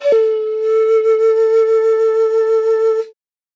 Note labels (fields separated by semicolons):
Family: flute; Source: acoustic; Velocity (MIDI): 127